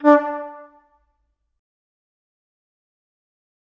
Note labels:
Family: flute; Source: acoustic; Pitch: D4; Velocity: 127; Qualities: fast decay, percussive, reverb

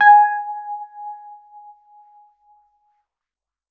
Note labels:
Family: keyboard; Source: electronic; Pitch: G#5; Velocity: 100; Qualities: non-linear envelope

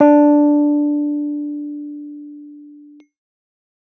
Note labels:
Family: keyboard; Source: electronic; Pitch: D4; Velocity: 100; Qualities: dark

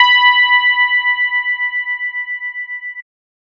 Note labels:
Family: bass; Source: synthesizer; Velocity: 25

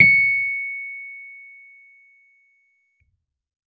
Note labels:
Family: keyboard; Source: electronic; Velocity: 100

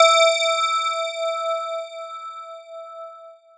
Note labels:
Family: mallet percussion; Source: electronic; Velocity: 75

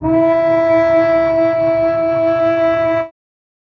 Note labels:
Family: string; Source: acoustic; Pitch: E4; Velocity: 50; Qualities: reverb

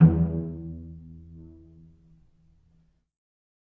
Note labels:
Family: string; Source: acoustic; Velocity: 127; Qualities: dark, reverb

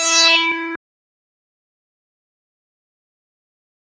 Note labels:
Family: bass; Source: synthesizer; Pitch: E4; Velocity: 25; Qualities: bright, distorted, fast decay

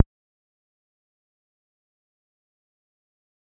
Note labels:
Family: bass; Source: synthesizer; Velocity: 127; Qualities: fast decay, percussive

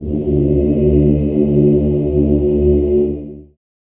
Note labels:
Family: voice; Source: acoustic; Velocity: 75; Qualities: dark, long release, reverb

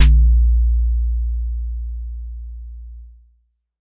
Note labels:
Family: bass; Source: synthesizer; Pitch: A#1; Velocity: 25; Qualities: distorted

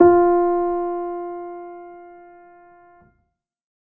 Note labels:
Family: keyboard; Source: acoustic; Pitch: F4; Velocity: 25; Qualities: reverb

